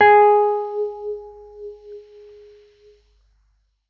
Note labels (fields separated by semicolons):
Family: keyboard; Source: electronic; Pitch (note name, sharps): G#4; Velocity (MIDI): 75